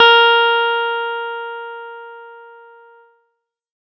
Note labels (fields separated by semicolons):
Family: keyboard; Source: electronic; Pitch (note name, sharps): A#4; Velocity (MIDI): 25